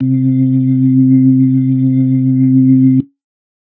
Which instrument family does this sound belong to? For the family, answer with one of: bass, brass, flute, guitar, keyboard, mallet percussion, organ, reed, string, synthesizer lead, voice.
organ